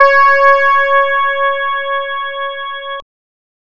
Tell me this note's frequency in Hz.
554.4 Hz